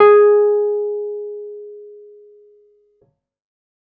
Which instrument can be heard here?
electronic keyboard